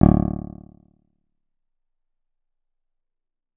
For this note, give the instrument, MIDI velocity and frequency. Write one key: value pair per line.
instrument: acoustic guitar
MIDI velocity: 75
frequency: 36.71 Hz